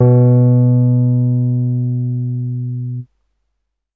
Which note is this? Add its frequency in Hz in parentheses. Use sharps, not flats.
B2 (123.5 Hz)